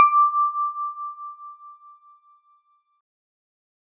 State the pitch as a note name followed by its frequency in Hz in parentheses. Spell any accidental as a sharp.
D6 (1175 Hz)